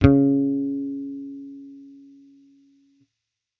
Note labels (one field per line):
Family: bass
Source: electronic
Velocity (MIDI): 25